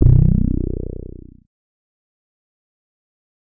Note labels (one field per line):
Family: bass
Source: synthesizer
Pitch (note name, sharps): B0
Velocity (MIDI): 50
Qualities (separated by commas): distorted, fast decay